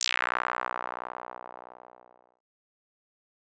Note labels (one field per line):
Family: bass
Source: synthesizer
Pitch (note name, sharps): B1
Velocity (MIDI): 50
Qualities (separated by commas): bright, distorted, fast decay